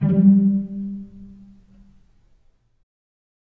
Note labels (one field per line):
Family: string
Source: acoustic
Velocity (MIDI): 25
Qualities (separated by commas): dark, reverb